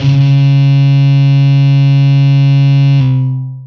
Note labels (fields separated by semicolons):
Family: guitar; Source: electronic; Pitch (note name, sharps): C#3; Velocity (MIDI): 127; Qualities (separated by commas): bright, distorted, long release